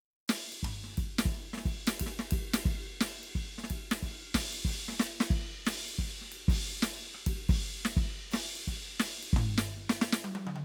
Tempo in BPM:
90 BPM